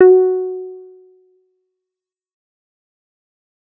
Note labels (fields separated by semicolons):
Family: bass; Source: synthesizer; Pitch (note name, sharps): F#4; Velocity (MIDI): 100; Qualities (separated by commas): fast decay